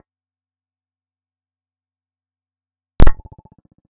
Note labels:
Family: bass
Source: synthesizer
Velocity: 50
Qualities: percussive, reverb

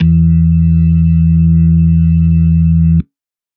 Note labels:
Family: organ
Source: electronic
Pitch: E2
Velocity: 50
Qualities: dark

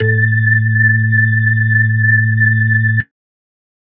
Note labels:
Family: organ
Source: electronic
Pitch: A2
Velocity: 75

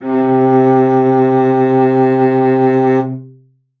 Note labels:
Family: string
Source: acoustic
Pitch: C3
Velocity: 100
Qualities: reverb

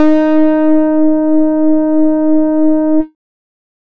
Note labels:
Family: bass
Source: synthesizer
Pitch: D#4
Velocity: 50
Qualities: distorted, multiphonic, tempo-synced

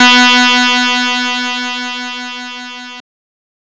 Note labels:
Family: guitar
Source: synthesizer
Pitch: B3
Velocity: 100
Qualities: bright, distorted

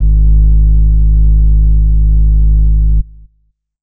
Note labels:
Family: flute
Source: acoustic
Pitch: G#1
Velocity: 75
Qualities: dark

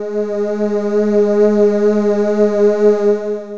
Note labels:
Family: voice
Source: synthesizer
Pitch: G#3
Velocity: 75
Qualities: distorted, long release

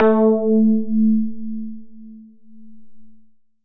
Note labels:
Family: synthesizer lead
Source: synthesizer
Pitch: A3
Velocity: 50

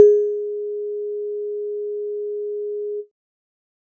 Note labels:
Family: keyboard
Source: electronic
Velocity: 25

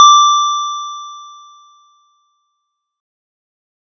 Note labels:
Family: keyboard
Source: electronic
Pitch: D6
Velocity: 127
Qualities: bright, distorted

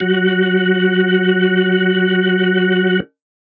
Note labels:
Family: organ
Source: electronic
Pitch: F#3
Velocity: 25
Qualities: reverb

